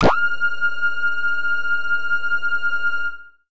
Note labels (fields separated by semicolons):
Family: bass; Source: synthesizer; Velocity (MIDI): 25; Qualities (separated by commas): distorted